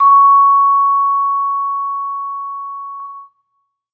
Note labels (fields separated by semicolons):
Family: mallet percussion; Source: acoustic; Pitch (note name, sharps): C#6; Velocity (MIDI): 100; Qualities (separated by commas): reverb